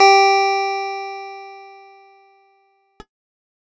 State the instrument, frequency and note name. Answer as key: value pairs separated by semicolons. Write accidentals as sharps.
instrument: electronic keyboard; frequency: 392 Hz; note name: G4